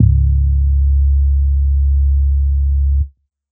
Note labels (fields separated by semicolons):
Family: bass; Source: synthesizer; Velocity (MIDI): 25; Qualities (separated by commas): dark